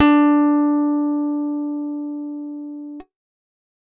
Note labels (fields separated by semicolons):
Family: guitar; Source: acoustic; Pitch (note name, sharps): D4; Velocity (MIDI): 100